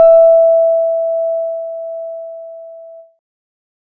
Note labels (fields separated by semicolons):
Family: keyboard; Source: electronic; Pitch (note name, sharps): E5; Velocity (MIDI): 25; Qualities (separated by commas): dark